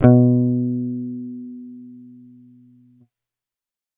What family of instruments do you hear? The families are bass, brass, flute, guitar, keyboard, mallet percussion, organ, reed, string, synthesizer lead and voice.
bass